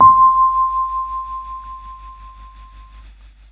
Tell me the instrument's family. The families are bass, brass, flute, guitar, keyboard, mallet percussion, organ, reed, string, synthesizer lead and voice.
keyboard